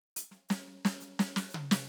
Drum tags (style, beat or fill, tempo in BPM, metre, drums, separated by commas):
rock, fill, 115 BPM, 4/4, closed hi-hat, hi-hat pedal, snare, high tom